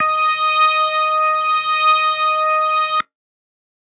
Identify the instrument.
electronic organ